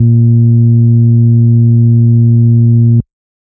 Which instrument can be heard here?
electronic organ